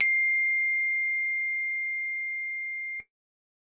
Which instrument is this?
electronic keyboard